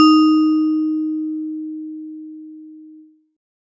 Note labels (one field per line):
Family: mallet percussion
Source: acoustic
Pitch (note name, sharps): D#4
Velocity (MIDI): 127